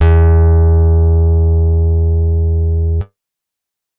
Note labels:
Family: guitar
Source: acoustic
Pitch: E2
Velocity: 25

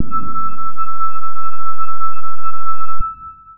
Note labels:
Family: guitar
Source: electronic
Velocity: 50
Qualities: dark, distorted, long release

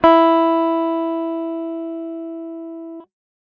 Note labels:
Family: guitar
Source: electronic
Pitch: E4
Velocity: 75

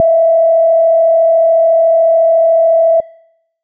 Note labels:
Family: bass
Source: synthesizer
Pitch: E5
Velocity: 100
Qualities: dark

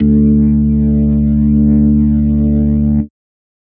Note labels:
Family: organ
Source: electronic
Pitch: D2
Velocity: 50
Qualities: dark, distorted

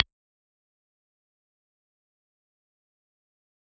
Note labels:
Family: organ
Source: electronic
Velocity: 127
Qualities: bright, distorted, fast decay, percussive

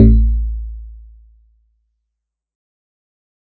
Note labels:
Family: guitar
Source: synthesizer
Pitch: A1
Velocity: 75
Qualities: dark, fast decay

